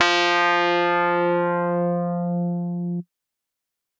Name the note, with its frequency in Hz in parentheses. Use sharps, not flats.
F3 (174.6 Hz)